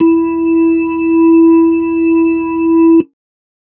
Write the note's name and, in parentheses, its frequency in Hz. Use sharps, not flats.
E4 (329.6 Hz)